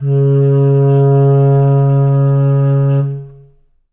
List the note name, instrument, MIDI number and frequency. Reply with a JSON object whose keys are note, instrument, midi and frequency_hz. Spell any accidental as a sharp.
{"note": "C#3", "instrument": "acoustic reed instrument", "midi": 49, "frequency_hz": 138.6}